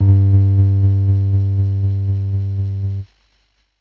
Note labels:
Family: keyboard; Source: electronic; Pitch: G2; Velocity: 25; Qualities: dark, distorted, tempo-synced

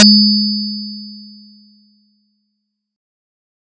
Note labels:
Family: mallet percussion; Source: acoustic; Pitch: G#3; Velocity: 75; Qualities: bright

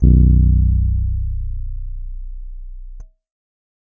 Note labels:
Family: keyboard; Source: electronic; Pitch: B0; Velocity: 100

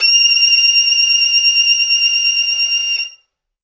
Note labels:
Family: string; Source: acoustic; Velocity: 75

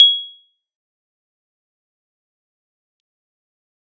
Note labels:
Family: keyboard; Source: electronic; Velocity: 127; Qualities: bright, fast decay, percussive

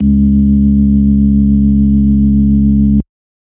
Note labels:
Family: organ; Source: electronic; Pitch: C#2; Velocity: 25; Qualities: dark

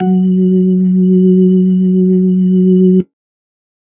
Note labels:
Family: organ; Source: electronic; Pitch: F#3; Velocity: 50

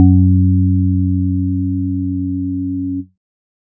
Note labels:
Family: organ; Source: electronic; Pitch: F#2; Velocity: 50; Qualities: dark

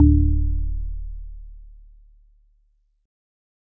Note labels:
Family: organ; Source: electronic; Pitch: D1; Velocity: 25

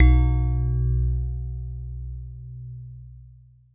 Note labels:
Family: mallet percussion; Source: acoustic; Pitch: B1; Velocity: 100

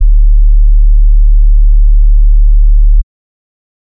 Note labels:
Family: bass; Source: synthesizer; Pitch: D1; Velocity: 50; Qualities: dark

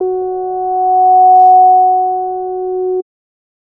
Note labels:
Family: bass; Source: synthesizer; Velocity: 50; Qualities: distorted

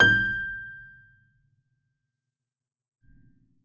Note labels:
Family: keyboard; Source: acoustic; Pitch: G6; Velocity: 127; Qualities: reverb

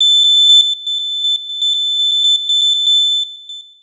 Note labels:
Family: synthesizer lead; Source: synthesizer; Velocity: 25; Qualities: bright, long release, tempo-synced

